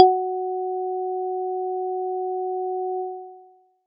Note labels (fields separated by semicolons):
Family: mallet percussion; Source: acoustic; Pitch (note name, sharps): F#4; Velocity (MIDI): 25